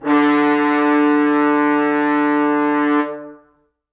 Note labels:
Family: brass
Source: acoustic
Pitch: D3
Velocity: 50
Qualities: reverb

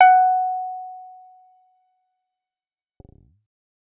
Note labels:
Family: bass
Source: synthesizer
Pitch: F#5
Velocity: 50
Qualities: fast decay

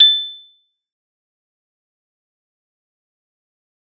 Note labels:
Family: mallet percussion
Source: acoustic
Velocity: 75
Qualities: bright, fast decay, percussive

